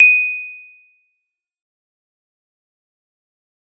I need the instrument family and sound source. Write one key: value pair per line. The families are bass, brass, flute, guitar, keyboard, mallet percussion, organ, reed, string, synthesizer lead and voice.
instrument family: mallet percussion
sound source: acoustic